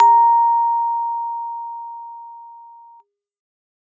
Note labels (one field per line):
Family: keyboard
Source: acoustic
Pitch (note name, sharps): A#5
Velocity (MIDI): 100